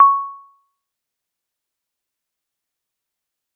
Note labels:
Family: mallet percussion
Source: acoustic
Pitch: C#6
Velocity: 25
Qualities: fast decay, percussive

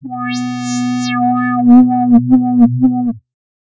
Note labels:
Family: bass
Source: synthesizer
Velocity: 75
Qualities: distorted, non-linear envelope

